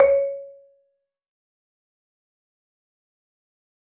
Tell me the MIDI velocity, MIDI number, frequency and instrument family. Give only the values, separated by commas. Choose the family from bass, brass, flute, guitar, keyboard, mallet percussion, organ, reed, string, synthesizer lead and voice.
127, 73, 554.4 Hz, mallet percussion